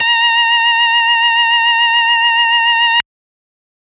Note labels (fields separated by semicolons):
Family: organ; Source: electronic; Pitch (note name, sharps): A#5; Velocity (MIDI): 25; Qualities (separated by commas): distorted